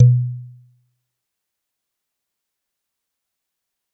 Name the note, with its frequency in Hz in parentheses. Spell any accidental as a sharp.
B2 (123.5 Hz)